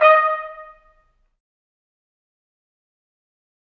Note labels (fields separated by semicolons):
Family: brass; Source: acoustic; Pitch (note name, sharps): D#5; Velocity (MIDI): 25; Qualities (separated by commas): fast decay, percussive, reverb